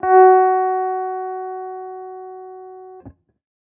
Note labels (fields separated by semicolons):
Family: guitar; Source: electronic; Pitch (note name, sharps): F#4; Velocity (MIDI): 50; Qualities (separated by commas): non-linear envelope